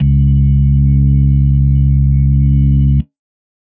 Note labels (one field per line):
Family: organ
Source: electronic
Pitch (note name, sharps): C#2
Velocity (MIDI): 127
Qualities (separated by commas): dark